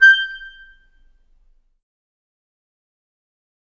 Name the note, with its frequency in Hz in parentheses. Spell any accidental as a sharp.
G6 (1568 Hz)